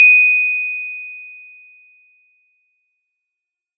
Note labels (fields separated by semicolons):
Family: mallet percussion; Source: acoustic; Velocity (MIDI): 127; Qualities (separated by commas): bright